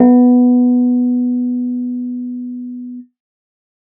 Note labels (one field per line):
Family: keyboard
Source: electronic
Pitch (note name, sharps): B3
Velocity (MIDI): 50